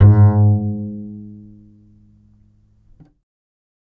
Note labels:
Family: bass; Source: electronic; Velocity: 127; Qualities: reverb

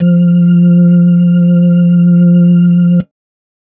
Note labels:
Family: organ; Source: electronic; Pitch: F3; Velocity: 50; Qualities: dark

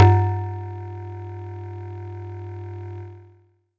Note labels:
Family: mallet percussion; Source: acoustic; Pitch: G2; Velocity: 127; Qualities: distorted

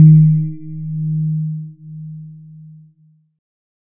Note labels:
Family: keyboard; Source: electronic; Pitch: D#3; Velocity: 25

